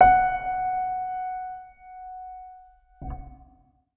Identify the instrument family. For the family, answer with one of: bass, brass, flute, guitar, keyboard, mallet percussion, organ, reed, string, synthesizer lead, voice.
organ